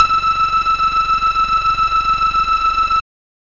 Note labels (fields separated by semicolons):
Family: bass; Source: synthesizer; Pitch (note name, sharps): E6; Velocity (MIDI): 75